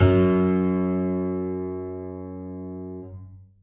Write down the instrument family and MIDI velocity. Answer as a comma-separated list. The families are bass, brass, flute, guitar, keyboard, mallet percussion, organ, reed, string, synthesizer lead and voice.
keyboard, 127